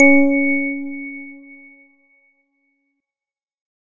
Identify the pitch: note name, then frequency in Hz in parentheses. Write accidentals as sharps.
C#4 (277.2 Hz)